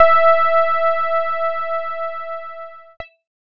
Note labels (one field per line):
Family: keyboard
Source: electronic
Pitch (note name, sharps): E5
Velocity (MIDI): 75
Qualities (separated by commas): distorted